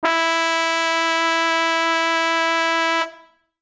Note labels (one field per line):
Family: brass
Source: acoustic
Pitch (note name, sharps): E4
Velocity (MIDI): 127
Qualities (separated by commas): bright